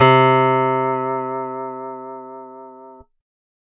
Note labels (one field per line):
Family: guitar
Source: acoustic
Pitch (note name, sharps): C3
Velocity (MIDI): 75